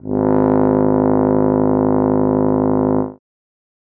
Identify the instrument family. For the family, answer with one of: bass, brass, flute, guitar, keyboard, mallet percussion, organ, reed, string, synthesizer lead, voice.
brass